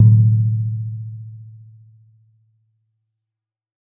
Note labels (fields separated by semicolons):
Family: mallet percussion; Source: acoustic; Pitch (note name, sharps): A2; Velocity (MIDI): 100; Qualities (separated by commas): dark, reverb